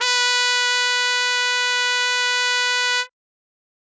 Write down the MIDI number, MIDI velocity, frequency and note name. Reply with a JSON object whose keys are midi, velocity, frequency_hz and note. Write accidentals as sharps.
{"midi": 71, "velocity": 127, "frequency_hz": 493.9, "note": "B4"}